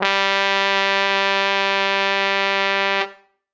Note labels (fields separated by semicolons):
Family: brass; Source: acoustic; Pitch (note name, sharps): G3; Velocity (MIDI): 127; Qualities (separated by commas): bright